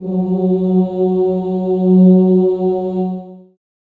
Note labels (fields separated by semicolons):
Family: voice; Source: acoustic; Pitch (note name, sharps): F#3; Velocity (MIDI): 100; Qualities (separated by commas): dark, long release, reverb